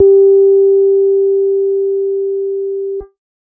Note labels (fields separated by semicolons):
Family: keyboard; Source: electronic; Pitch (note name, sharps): G4; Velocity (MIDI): 25; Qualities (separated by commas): dark